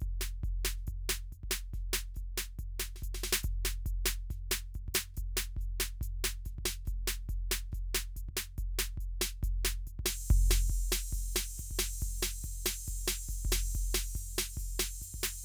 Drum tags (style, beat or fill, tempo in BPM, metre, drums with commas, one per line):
punk
beat
140 BPM
4/4
closed hi-hat, open hi-hat, snare, kick